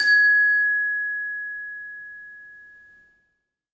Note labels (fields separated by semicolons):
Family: mallet percussion; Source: acoustic; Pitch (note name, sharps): G#6; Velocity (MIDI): 25; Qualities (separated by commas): bright, reverb